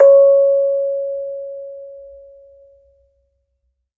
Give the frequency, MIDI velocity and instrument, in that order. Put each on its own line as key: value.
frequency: 554.4 Hz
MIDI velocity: 127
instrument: acoustic mallet percussion instrument